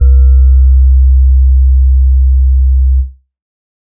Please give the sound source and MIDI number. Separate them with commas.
electronic, 36